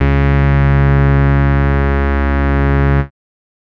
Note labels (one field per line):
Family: bass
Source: synthesizer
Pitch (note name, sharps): C#2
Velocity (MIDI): 25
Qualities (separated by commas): bright, distorted